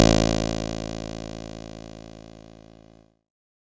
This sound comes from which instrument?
electronic keyboard